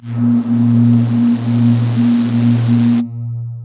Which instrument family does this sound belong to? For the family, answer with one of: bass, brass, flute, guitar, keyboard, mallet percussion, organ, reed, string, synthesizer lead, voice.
voice